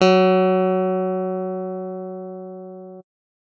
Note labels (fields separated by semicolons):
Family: keyboard; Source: electronic; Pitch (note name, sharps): F#3; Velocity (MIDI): 100